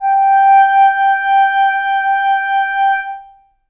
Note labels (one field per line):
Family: reed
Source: acoustic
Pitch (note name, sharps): G5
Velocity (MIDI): 25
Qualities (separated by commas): reverb